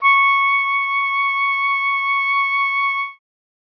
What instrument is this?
acoustic reed instrument